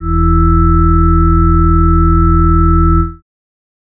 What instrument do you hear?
electronic organ